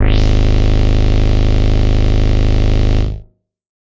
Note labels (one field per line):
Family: bass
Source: synthesizer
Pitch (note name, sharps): G#0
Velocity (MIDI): 127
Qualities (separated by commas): distorted